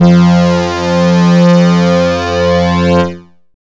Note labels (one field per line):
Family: bass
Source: synthesizer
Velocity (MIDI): 127